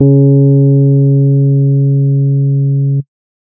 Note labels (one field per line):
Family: keyboard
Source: electronic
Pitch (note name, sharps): C#3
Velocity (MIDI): 75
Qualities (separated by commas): dark